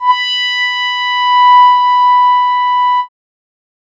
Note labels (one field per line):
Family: keyboard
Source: synthesizer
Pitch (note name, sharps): B5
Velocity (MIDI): 75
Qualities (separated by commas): bright